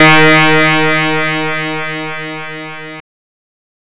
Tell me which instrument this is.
synthesizer guitar